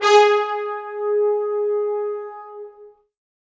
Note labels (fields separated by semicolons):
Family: brass; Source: acoustic; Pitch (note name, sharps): G#4; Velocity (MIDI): 127; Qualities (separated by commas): bright, reverb